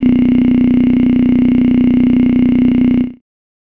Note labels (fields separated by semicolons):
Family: voice; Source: synthesizer; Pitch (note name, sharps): B0; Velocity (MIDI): 100; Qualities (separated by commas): bright